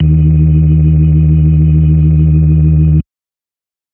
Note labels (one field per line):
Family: organ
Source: electronic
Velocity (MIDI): 127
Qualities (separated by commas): dark